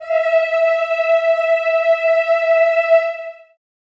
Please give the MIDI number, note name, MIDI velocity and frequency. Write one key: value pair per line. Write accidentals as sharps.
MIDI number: 76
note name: E5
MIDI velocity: 127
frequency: 659.3 Hz